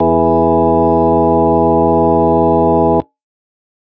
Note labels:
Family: organ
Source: electronic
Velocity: 127

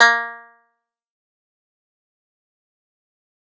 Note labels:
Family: guitar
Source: acoustic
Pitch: A#3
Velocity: 75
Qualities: fast decay, percussive

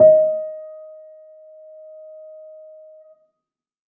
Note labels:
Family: keyboard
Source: acoustic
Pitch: D#5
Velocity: 25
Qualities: dark

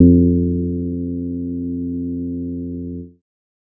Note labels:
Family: bass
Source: synthesizer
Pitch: F2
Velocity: 75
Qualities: dark

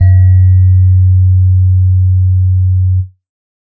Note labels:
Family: keyboard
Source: electronic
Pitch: F#2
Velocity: 50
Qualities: dark

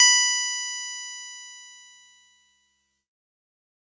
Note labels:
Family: keyboard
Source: electronic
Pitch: B5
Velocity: 75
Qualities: bright, distorted

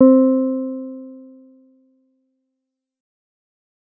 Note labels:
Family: bass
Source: synthesizer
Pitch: C4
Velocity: 75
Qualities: dark, fast decay

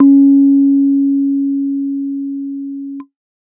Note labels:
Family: keyboard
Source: electronic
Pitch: C#4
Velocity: 25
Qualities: dark

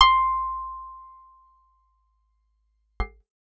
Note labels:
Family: guitar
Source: acoustic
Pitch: C6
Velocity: 127

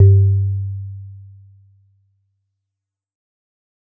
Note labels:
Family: mallet percussion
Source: acoustic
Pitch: G2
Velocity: 127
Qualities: dark

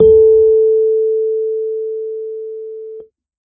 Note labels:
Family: keyboard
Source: electronic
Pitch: A4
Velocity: 50

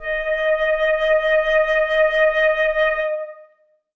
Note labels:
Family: flute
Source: acoustic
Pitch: D#5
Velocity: 50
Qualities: dark, reverb

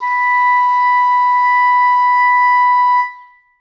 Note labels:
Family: reed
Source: acoustic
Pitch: B5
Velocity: 50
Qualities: reverb

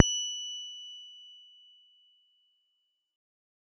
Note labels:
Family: guitar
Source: electronic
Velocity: 75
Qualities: bright, reverb

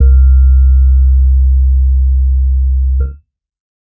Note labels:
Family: keyboard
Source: electronic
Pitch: C2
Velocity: 25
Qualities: dark

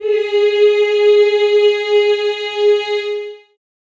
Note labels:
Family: voice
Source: acoustic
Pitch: G#4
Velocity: 100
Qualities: reverb

